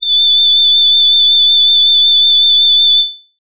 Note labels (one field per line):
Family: voice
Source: synthesizer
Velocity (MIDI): 50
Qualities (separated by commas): bright